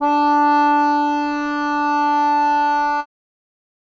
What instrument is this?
acoustic reed instrument